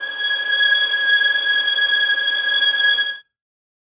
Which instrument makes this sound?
acoustic string instrument